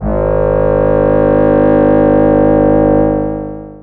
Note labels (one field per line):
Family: voice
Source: synthesizer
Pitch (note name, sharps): G#1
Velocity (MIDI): 127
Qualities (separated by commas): distorted, long release